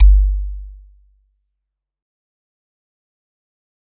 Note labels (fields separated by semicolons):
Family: mallet percussion; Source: acoustic; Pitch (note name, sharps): G1; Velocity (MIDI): 100; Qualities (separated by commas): dark, fast decay